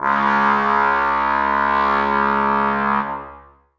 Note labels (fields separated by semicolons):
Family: brass; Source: acoustic; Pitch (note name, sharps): C#2; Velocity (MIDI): 75; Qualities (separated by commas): long release, reverb